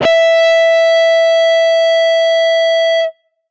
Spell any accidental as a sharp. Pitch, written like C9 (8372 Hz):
E5 (659.3 Hz)